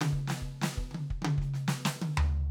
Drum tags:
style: rock; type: fill; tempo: 95 BPM; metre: 4/4; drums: snare, high tom, floor tom, kick

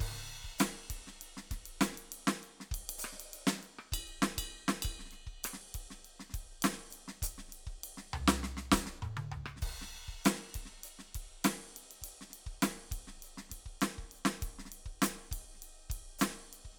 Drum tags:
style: funk; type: beat; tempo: 100 BPM; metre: 4/4; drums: crash, ride, ride bell, hi-hat pedal, snare, cross-stick, high tom, mid tom, floor tom, kick

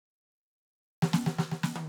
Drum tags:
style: gospel; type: fill; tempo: 120 BPM; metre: 4/4; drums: snare, high tom

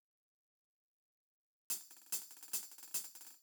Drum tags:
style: hip-hop; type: fill; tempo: 70 BPM; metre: 4/4; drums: percussion

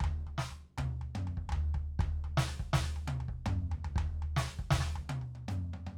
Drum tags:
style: rock; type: beat; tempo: 120 BPM; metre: 4/4; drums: hi-hat pedal, snare, high tom, mid tom, floor tom, kick

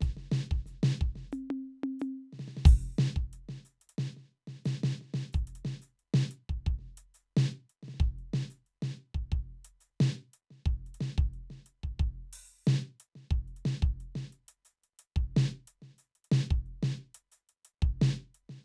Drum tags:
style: folk rock; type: beat; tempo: 90 BPM; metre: 4/4; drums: closed hi-hat, open hi-hat, hi-hat pedal, snare, high tom, kick

